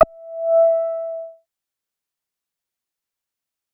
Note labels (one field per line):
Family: bass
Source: synthesizer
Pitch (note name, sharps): E5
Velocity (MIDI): 75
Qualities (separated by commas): fast decay